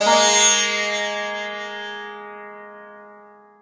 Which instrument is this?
acoustic guitar